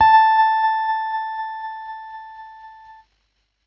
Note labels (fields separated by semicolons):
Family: keyboard; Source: electronic; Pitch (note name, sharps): A5; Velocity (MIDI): 50; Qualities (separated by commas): distorted, tempo-synced